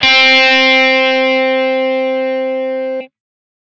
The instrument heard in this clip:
electronic guitar